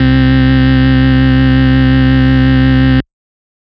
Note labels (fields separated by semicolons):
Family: organ; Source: electronic; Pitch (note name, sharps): C2; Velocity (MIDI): 127; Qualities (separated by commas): bright, distorted